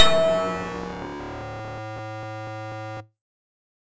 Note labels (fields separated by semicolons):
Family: bass; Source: synthesizer; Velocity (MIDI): 75; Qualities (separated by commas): distorted